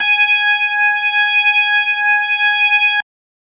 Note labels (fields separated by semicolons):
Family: organ; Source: electronic; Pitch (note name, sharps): G#5; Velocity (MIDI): 75